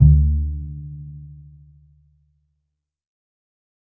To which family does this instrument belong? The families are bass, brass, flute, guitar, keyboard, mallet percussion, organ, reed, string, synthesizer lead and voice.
string